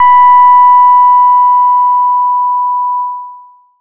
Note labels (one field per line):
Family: bass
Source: synthesizer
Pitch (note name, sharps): B5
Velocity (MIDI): 50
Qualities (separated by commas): distorted, long release